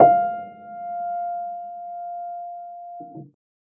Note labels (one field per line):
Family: keyboard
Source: acoustic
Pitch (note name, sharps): F5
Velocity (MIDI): 50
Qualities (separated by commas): reverb